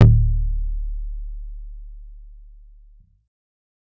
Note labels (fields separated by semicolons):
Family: bass; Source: synthesizer; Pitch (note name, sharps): D1; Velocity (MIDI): 127; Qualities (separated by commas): dark